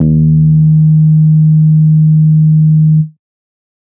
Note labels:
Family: bass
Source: synthesizer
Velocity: 100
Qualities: dark

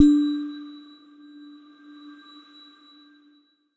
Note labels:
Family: mallet percussion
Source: electronic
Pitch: D4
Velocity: 127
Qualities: bright, non-linear envelope

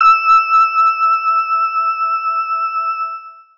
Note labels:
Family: organ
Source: electronic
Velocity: 25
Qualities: bright

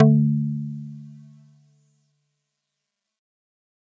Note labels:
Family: mallet percussion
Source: acoustic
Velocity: 50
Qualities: multiphonic

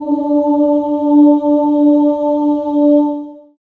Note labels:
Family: voice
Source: acoustic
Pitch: D4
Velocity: 127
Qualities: long release, reverb

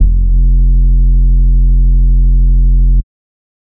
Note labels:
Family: bass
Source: synthesizer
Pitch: F1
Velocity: 127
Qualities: dark, distorted, tempo-synced

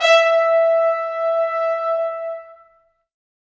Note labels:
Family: brass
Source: acoustic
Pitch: E5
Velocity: 50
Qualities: bright, reverb

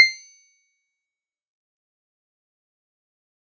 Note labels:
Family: mallet percussion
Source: acoustic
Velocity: 50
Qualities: bright, fast decay, percussive

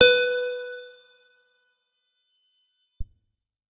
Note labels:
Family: guitar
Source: electronic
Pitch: B4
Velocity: 75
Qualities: bright, reverb

